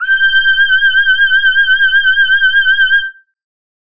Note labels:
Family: voice; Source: synthesizer; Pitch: G6; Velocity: 127

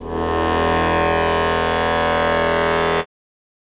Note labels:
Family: reed; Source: acoustic; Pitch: E1; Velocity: 127

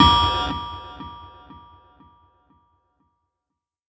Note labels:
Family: keyboard; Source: electronic; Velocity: 25; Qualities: bright, distorted

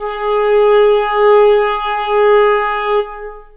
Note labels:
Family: reed; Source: acoustic; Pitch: G#4; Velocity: 50; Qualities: long release, reverb

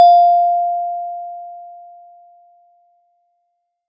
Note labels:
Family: mallet percussion; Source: acoustic; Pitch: F5; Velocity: 25

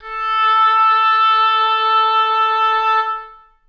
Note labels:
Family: reed; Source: acoustic; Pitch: A4; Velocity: 100; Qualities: reverb

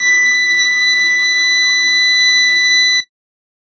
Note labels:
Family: string; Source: acoustic; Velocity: 25

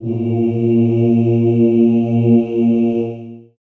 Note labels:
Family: voice; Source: acoustic; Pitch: A#2; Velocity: 50; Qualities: long release, reverb

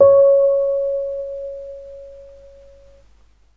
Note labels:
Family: keyboard; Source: electronic; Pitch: C#5; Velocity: 25

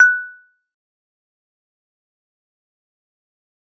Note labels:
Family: mallet percussion; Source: acoustic; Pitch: F#6; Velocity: 25; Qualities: fast decay, percussive

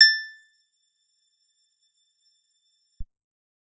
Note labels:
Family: guitar; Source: acoustic; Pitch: A6; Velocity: 100; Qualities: percussive

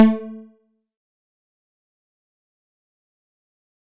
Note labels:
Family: bass; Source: synthesizer; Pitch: A3; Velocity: 127; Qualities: fast decay, percussive

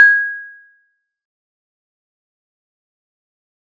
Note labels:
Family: mallet percussion; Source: acoustic; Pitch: G#6; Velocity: 75; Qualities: fast decay, percussive

